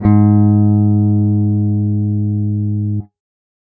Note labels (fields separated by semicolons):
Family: guitar; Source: electronic; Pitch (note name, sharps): G#2; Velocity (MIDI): 50